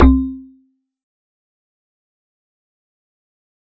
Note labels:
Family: mallet percussion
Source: electronic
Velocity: 75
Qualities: fast decay, percussive

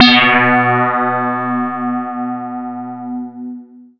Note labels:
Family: mallet percussion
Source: electronic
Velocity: 25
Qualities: distorted, long release, non-linear envelope

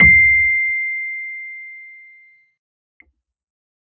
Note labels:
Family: keyboard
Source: electronic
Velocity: 50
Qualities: fast decay

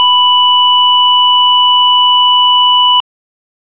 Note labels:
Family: organ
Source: electronic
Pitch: B5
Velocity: 75

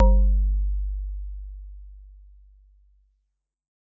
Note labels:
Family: mallet percussion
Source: acoustic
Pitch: G1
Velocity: 127

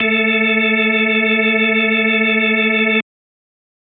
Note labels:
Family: organ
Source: electronic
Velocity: 127

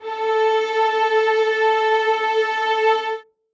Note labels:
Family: string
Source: acoustic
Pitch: A4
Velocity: 50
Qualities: reverb

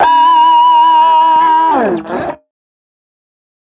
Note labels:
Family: guitar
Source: electronic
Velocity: 127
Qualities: distorted

